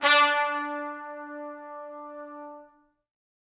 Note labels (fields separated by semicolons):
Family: brass; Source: acoustic; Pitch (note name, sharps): D4; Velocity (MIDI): 25; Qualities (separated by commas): bright, reverb